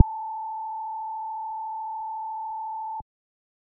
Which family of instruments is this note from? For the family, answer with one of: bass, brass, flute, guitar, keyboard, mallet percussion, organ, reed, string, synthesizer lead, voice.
bass